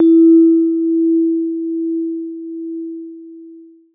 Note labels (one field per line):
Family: keyboard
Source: electronic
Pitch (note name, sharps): E4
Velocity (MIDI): 127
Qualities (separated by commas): long release